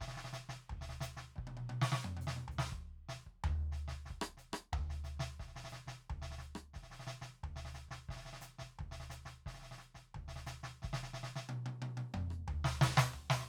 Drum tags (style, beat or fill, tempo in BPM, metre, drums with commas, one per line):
samba
beat
89 BPM
4/4
open hi-hat, hi-hat pedal, snare, cross-stick, high tom, mid tom, floor tom, kick